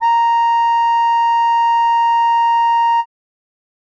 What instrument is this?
acoustic reed instrument